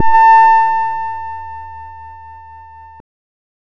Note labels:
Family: bass; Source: synthesizer; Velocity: 75; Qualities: distorted, non-linear envelope

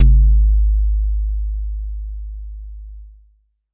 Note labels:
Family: bass; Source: synthesizer; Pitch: G#1; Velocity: 75; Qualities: distorted

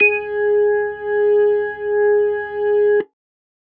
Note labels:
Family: organ; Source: electronic; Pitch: G#4; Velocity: 127

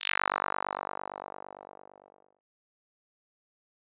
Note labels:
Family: bass; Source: synthesizer; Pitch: G1; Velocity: 100; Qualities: bright, distorted, fast decay

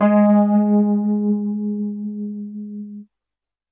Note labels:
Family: keyboard; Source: electronic; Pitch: G#3; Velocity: 100

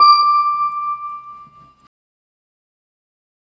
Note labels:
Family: organ; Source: electronic; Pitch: D6; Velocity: 50; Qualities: fast decay

